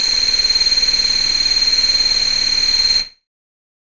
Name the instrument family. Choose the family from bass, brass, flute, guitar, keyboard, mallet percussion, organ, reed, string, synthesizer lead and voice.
bass